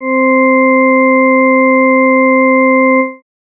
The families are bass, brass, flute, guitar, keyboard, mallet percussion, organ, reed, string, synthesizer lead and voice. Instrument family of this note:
organ